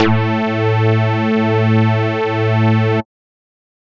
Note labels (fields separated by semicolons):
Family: bass; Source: synthesizer; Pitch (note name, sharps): A2; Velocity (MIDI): 127